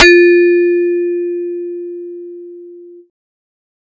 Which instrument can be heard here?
synthesizer bass